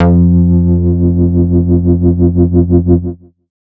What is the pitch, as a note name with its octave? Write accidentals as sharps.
F2